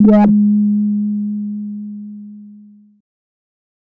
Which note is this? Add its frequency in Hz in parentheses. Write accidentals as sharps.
G#3 (207.7 Hz)